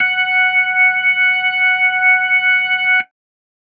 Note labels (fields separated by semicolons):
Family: organ; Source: electronic; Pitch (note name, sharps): F#5; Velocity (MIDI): 75